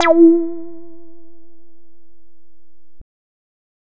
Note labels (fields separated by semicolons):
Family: bass; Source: synthesizer; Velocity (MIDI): 50; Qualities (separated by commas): distorted